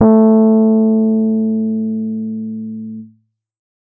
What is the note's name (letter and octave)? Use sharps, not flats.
A3